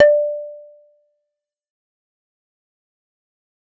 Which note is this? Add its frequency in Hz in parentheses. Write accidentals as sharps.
D5 (587.3 Hz)